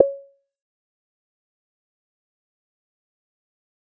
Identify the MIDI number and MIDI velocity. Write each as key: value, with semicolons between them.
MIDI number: 73; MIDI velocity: 75